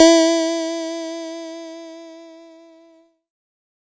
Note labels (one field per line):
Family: keyboard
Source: electronic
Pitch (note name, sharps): E4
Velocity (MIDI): 75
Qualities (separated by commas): bright